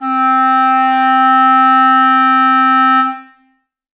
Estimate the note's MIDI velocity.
100